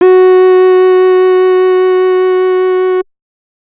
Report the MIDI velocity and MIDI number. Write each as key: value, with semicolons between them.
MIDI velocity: 100; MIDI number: 66